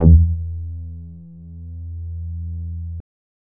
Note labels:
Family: bass; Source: synthesizer; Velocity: 25; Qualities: dark, distorted

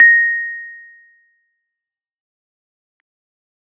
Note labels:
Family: keyboard; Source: electronic; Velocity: 50; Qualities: fast decay

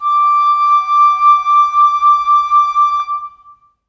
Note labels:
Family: flute; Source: acoustic; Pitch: D6; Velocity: 25; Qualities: long release, reverb

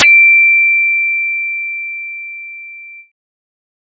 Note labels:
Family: bass; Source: synthesizer; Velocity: 75

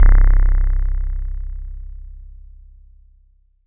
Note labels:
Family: bass; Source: synthesizer; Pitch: C1; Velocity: 50; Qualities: bright, distorted

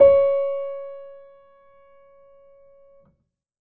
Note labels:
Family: keyboard; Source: acoustic; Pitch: C#5; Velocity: 50; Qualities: reverb

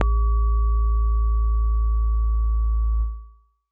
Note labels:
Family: keyboard; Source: acoustic; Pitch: A1; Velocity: 25

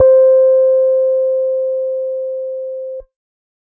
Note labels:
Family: keyboard; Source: electronic; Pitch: C5; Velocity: 75; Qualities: dark

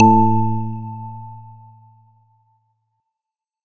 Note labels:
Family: organ; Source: electronic; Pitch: A2; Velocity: 100

